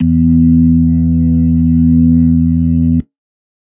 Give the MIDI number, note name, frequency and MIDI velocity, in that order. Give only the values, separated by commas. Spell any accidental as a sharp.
40, E2, 82.41 Hz, 75